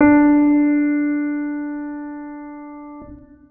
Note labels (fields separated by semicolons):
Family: organ; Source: electronic; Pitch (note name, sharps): D4; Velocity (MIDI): 25; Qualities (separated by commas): reverb